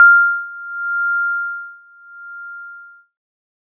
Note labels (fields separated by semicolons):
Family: keyboard; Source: electronic; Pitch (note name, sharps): F6; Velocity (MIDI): 50; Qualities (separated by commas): multiphonic